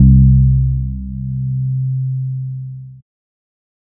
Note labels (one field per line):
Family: bass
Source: synthesizer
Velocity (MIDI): 75